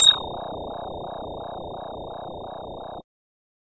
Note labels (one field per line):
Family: bass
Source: synthesizer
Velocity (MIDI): 100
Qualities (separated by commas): bright